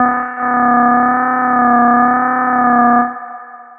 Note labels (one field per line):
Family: bass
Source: synthesizer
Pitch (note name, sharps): B3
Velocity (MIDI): 25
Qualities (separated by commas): long release, reverb